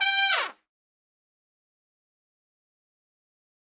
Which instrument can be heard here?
acoustic brass instrument